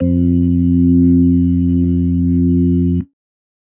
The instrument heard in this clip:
electronic organ